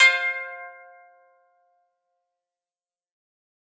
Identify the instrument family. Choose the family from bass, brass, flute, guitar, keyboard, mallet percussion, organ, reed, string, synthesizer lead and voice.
guitar